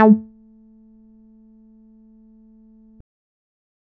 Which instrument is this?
synthesizer bass